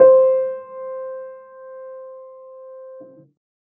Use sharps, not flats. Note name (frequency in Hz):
C5 (523.3 Hz)